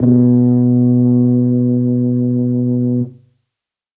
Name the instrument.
acoustic brass instrument